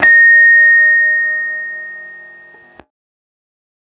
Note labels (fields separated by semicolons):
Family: guitar; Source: electronic; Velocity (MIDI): 127; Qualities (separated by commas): distorted